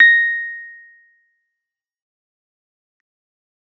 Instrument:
electronic keyboard